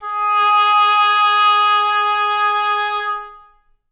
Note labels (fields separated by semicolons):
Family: reed; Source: acoustic; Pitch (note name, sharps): G#4; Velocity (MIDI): 75; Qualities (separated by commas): long release, reverb